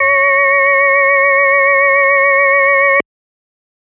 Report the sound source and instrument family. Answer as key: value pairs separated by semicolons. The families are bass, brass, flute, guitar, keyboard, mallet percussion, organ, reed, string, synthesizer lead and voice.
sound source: electronic; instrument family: organ